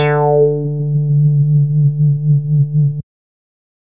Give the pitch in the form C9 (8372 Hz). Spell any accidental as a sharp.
D3 (146.8 Hz)